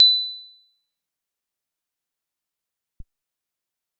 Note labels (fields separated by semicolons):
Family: guitar; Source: electronic; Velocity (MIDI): 100; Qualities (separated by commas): bright, fast decay, percussive